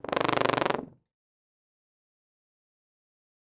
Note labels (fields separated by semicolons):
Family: brass; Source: acoustic; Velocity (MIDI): 25; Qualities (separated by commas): bright, fast decay, reverb